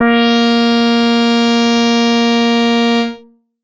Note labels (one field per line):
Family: bass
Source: synthesizer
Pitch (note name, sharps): A#3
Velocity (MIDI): 100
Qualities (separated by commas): distorted